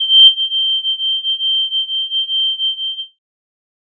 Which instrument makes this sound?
synthesizer flute